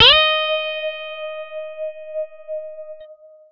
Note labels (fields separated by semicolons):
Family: guitar; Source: electronic; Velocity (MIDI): 127; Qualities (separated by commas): bright, distorted